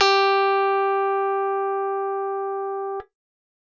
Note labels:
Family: keyboard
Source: electronic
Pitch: G4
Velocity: 25

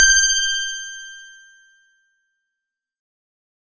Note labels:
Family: guitar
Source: acoustic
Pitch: G6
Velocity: 127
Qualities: bright, distorted, fast decay

